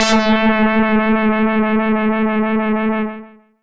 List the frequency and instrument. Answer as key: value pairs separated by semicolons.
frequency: 220 Hz; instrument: synthesizer bass